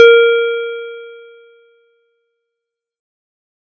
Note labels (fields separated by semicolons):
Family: keyboard; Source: electronic; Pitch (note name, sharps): A#4; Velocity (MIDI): 100; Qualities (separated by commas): distorted, fast decay